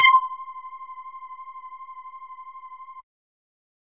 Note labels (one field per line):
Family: bass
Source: synthesizer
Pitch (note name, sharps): C6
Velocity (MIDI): 100